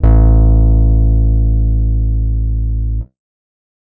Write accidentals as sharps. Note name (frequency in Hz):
A1 (55 Hz)